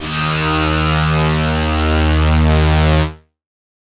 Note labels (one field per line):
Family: guitar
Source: electronic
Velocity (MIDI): 25